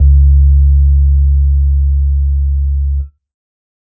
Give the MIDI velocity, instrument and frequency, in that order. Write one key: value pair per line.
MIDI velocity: 50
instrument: electronic keyboard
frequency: 69.3 Hz